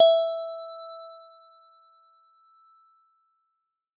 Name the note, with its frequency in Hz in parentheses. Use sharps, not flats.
E5 (659.3 Hz)